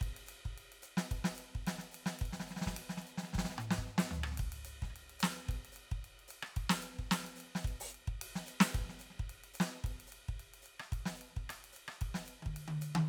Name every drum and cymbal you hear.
ride, open hi-hat, hi-hat pedal, snare, cross-stick, high tom, mid tom, floor tom and kick